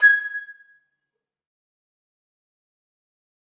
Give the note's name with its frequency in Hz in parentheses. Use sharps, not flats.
G#6 (1661 Hz)